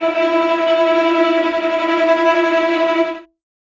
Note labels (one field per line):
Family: string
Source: acoustic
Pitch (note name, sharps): E4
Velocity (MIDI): 75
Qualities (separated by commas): bright, non-linear envelope, reverb